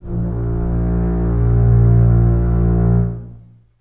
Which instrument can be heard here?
acoustic string instrument